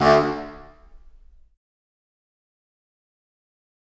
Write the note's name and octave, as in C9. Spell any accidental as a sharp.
D2